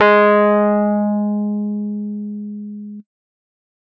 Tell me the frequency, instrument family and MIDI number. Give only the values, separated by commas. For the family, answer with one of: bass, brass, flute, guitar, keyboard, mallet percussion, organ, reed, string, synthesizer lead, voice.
207.7 Hz, keyboard, 56